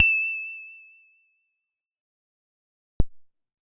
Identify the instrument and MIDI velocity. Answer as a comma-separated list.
synthesizer bass, 75